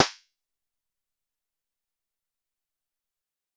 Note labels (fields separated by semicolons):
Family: guitar; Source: synthesizer; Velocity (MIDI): 100; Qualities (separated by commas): fast decay, percussive